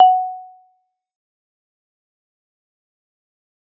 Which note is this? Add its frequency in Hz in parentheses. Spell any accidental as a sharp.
F#5 (740 Hz)